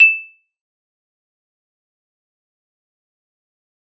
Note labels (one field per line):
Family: mallet percussion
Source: acoustic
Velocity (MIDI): 127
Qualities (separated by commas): bright, fast decay, percussive